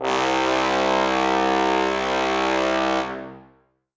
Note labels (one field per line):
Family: brass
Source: acoustic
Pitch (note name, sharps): C2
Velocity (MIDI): 127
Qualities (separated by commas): bright, reverb